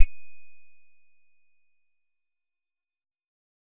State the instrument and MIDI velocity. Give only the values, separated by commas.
synthesizer guitar, 75